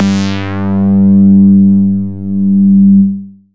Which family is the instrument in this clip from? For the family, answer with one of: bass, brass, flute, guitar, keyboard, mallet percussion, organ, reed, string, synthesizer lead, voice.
bass